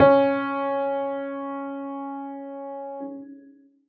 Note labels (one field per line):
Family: keyboard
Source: acoustic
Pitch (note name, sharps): C#4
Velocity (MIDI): 75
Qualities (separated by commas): reverb